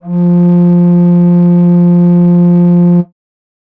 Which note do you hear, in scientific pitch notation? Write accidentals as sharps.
F3